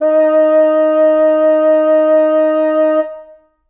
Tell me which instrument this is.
acoustic reed instrument